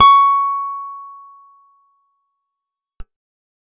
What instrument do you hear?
acoustic guitar